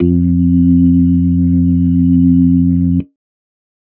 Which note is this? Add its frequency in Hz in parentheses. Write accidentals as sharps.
F2 (87.31 Hz)